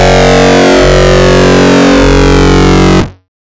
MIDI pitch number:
30